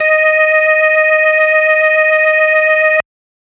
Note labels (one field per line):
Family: organ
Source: electronic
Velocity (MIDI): 127